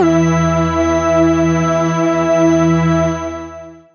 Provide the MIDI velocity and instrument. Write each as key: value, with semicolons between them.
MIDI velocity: 127; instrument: synthesizer lead